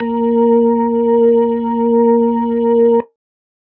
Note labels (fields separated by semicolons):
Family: organ; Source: electronic; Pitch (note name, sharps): A#3; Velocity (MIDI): 127; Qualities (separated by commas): dark